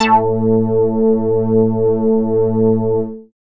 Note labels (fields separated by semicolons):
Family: bass; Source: synthesizer; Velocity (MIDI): 50; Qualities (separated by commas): distorted